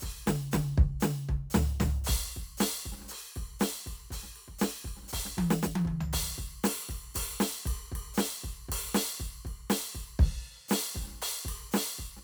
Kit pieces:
crash, hi-hat pedal, snare, high tom, mid tom, floor tom and kick